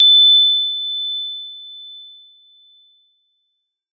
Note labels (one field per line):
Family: keyboard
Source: electronic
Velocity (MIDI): 50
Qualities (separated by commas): bright